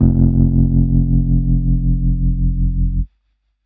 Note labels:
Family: keyboard; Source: electronic; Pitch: F1; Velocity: 75; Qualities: distorted

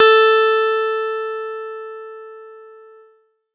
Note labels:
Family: keyboard; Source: electronic; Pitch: A4; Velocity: 100

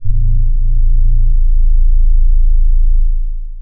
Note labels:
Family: keyboard; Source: electronic; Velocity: 25; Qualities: dark, long release

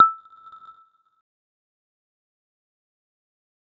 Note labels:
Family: mallet percussion; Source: electronic; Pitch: E6; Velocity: 25; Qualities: fast decay, non-linear envelope, percussive

